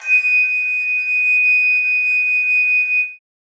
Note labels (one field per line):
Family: flute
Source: acoustic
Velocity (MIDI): 100